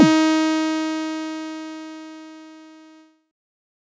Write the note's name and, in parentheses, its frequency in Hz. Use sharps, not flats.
D#4 (311.1 Hz)